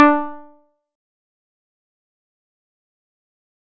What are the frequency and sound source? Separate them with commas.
293.7 Hz, acoustic